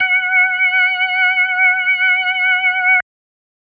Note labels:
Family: organ; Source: electronic; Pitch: F#5; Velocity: 75

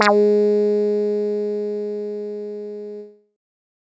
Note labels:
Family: bass; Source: synthesizer; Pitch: G#3; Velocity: 100; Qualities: distorted

